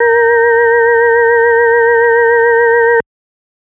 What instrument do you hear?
electronic organ